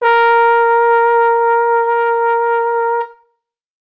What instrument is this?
acoustic brass instrument